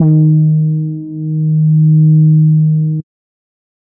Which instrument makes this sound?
synthesizer bass